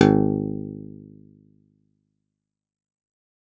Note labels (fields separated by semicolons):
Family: guitar; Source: acoustic; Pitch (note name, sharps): G#1; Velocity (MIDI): 127; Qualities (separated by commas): fast decay